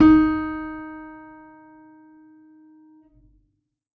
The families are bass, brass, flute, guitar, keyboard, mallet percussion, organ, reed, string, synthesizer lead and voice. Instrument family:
keyboard